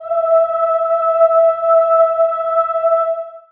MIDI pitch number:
76